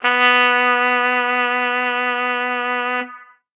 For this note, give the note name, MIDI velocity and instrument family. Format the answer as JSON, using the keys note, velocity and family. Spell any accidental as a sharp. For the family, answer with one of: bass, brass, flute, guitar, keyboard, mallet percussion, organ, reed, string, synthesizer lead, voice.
{"note": "B3", "velocity": 75, "family": "brass"}